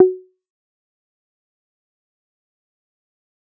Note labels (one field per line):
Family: guitar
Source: electronic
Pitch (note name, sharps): F#4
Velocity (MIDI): 25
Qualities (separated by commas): fast decay, percussive